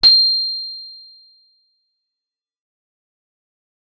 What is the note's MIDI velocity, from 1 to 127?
25